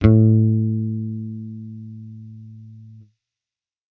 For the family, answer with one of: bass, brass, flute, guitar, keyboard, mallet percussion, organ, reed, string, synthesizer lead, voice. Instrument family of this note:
bass